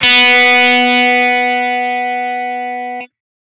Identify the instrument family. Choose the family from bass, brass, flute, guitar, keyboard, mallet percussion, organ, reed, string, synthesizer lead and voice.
guitar